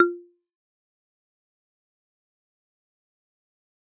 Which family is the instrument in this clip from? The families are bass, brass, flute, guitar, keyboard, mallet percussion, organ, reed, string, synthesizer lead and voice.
mallet percussion